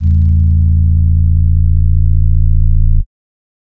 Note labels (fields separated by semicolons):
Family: flute; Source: synthesizer; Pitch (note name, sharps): A0; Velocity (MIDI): 100; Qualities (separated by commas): dark